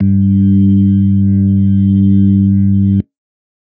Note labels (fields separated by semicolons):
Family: organ; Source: electronic; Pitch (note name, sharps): G2; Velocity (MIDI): 100